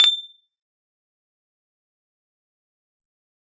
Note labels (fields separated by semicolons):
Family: guitar; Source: electronic; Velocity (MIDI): 50; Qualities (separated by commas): bright, fast decay, percussive